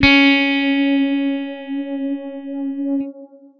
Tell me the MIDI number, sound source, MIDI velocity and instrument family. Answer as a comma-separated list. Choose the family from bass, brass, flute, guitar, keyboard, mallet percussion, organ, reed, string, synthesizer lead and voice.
61, electronic, 100, guitar